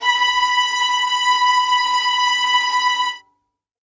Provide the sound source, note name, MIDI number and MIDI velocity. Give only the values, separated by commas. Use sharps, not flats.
acoustic, B5, 83, 100